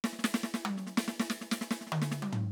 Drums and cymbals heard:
snare, high tom, mid tom and floor tom